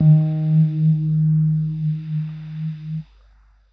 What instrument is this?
electronic keyboard